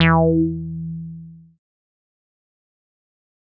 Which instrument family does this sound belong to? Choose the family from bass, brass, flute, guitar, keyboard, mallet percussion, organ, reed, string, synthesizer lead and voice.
bass